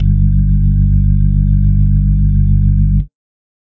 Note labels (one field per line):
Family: organ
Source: electronic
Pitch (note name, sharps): G1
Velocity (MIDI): 127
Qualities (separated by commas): dark, reverb